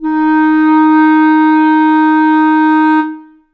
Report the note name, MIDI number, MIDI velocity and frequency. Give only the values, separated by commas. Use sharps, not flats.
D#4, 63, 100, 311.1 Hz